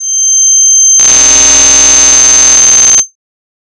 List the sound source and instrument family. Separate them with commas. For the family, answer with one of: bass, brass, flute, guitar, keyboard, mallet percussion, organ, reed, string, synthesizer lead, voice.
synthesizer, voice